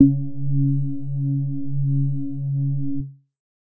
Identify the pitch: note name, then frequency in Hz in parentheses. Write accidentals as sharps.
C#3 (138.6 Hz)